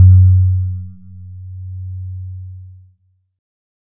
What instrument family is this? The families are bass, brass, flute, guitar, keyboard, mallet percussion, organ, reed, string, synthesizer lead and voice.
keyboard